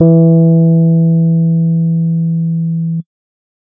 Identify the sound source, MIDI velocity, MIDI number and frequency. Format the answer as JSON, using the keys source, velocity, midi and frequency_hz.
{"source": "electronic", "velocity": 100, "midi": 52, "frequency_hz": 164.8}